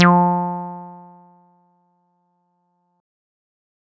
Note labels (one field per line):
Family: bass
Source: synthesizer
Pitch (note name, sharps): F3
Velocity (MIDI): 127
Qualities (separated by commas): distorted